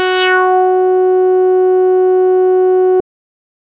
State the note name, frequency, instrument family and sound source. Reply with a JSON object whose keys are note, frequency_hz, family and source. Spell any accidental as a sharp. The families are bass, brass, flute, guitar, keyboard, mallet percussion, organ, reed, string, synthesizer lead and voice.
{"note": "F#4", "frequency_hz": 370, "family": "bass", "source": "synthesizer"}